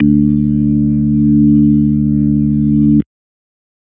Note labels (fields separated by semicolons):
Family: organ; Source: electronic; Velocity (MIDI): 25